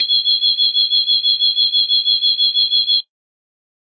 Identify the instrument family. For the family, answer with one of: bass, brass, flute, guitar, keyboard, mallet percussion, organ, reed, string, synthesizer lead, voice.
organ